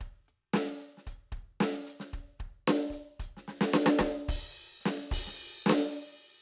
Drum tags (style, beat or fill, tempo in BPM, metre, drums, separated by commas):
rock, beat, 112 BPM, 4/4, crash, closed hi-hat, hi-hat pedal, snare, kick